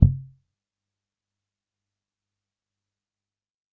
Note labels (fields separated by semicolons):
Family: bass; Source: electronic; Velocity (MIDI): 25; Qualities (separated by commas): fast decay, percussive